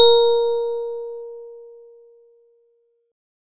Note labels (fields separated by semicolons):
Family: organ; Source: electronic; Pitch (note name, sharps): A#4; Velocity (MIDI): 50